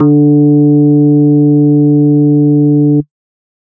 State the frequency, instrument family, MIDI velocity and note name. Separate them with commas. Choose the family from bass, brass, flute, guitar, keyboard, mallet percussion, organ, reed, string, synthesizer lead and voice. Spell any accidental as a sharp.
146.8 Hz, organ, 75, D3